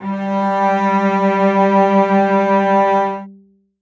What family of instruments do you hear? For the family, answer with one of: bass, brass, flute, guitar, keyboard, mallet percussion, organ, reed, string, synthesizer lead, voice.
string